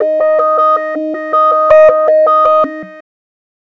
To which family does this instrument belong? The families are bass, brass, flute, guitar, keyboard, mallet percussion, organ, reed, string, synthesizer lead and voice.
bass